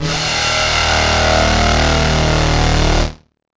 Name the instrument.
electronic guitar